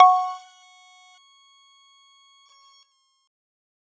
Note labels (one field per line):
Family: mallet percussion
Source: acoustic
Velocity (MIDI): 25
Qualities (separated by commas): multiphonic, percussive